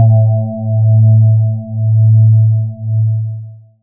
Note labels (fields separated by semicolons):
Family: voice; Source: synthesizer; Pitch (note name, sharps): A2; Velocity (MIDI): 50; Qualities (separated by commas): dark, long release